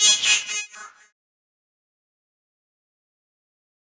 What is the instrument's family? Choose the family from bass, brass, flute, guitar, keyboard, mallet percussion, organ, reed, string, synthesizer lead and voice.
keyboard